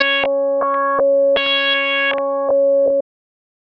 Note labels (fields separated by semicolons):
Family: bass; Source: synthesizer; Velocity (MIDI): 50; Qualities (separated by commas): tempo-synced